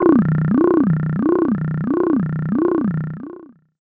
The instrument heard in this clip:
synthesizer voice